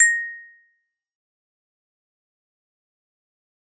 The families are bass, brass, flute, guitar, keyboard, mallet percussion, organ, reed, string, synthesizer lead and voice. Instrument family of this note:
mallet percussion